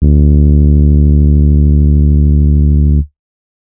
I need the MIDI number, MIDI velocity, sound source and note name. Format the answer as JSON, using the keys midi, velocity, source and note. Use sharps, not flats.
{"midi": 38, "velocity": 50, "source": "electronic", "note": "D2"}